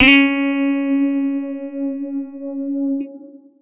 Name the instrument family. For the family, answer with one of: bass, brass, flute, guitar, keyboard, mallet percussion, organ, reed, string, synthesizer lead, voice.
guitar